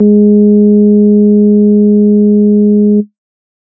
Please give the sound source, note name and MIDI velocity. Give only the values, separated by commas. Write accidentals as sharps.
electronic, G#3, 100